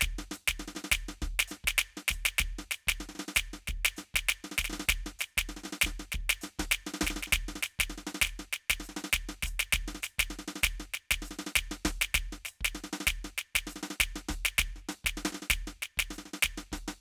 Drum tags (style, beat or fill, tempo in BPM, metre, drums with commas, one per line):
New Orleans second line
beat
99 BPM
4/4
hi-hat pedal, snare, kick